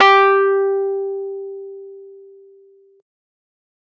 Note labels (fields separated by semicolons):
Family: keyboard; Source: electronic; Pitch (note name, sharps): G4; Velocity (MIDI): 127; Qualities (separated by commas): distorted